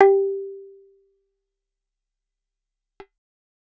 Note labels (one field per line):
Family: guitar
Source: acoustic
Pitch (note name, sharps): G4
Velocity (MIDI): 50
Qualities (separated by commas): fast decay, percussive